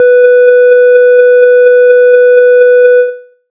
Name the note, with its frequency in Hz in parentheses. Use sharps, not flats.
B4 (493.9 Hz)